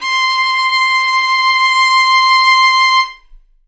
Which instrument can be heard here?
acoustic string instrument